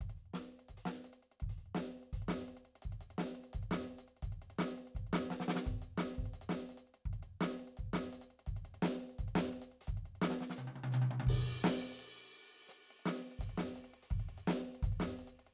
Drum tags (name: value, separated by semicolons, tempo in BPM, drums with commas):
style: breakbeat; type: beat; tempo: 170 BPM; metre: 4/4; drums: crash, closed hi-hat, hi-hat pedal, snare, high tom, kick